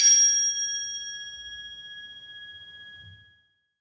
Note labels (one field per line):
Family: mallet percussion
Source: acoustic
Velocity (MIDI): 75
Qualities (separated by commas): reverb